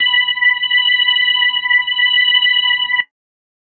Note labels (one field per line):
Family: organ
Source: electronic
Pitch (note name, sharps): B5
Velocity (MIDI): 75